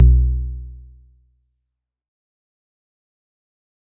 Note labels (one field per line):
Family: guitar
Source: synthesizer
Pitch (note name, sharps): B1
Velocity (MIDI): 127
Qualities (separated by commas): dark, fast decay